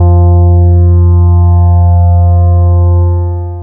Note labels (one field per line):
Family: bass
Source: synthesizer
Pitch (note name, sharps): F2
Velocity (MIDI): 75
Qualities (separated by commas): long release